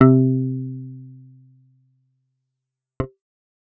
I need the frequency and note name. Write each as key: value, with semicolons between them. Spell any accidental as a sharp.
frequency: 130.8 Hz; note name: C3